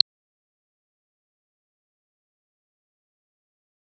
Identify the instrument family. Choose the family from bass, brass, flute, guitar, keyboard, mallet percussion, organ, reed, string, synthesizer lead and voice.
bass